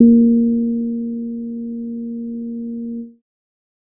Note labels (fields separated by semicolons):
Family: bass; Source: synthesizer; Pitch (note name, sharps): A#3; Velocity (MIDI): 75; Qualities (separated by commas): dark